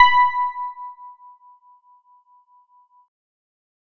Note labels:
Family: keyboard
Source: electronic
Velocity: 100

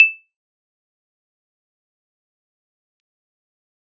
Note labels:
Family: keyboard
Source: electronic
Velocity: 50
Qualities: bright, fast decay, percussive

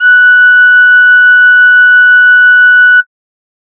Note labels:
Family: flute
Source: synthesizer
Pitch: F#6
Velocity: 75

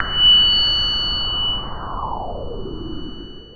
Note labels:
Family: synthesizer lead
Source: synthesizer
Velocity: 75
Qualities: long release

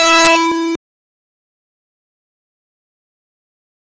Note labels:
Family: bass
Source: synthesizer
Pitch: E4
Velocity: 127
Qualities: bright, distorted, fast decay

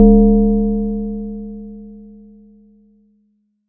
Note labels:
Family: mallet percussion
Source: acoustic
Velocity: 75

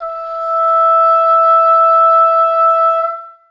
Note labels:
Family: reed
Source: acoustic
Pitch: E5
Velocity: 25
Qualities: reverb

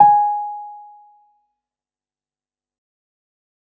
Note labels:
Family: keyboard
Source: electronic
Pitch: G#5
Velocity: 75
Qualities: fast decay

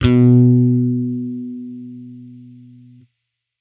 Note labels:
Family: bass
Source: electronic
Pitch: B2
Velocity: 75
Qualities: distorted

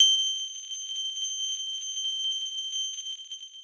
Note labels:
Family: guitar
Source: electronic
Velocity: 100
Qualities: bright, long release

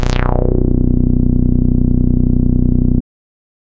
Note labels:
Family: bass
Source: synthesizer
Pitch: B0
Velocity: 100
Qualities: distorted

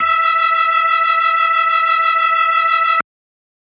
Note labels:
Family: organ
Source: electronic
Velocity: 75

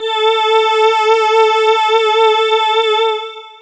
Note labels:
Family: voice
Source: synthesizer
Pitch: A4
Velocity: 50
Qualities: distorted, long release

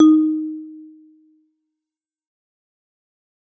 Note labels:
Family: mallet percussion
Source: acoustic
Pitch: D#4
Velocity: 127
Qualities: fast decay, reverb

